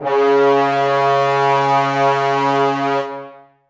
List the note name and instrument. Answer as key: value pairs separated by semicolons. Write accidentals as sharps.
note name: C#3; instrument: acoustic brass instrument